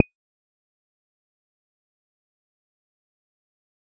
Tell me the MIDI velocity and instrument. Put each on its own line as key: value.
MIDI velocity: 75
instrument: synthesizer bass